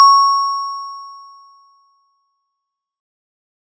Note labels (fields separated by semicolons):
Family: mallet percussion; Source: acoustic; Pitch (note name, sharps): C#6; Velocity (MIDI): 127; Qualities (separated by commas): bright, fast decay